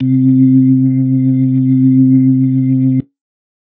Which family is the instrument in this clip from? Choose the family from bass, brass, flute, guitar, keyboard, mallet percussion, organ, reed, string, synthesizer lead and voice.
organ